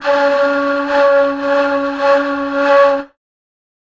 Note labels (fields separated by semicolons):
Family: flute; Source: acoustic; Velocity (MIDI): 127; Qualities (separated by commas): multiphonic